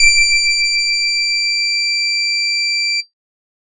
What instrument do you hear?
synthesizer bass